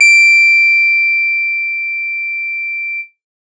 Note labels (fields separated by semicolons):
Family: guitar; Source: electronic; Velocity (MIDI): 75; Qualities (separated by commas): bright